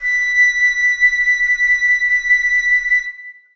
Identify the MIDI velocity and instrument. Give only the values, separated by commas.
50, acoustic flute